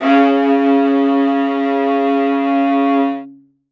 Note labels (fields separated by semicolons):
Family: string; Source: acoustic; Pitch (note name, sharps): C#3; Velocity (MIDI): 127; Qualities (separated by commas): reverb